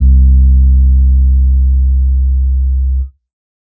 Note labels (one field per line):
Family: keyboard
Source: electronic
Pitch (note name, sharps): C2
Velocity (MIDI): 50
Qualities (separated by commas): dark